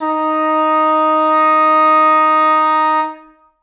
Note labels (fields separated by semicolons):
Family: reed; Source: acoustic; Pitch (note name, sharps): D#4; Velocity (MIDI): 100; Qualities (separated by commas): reverb